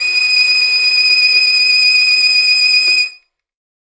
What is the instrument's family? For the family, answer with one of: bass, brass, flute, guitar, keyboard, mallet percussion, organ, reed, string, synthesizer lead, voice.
string